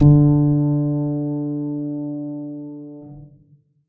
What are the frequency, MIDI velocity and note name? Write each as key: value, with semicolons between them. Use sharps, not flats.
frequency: 146.8 Hz; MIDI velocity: 50; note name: D3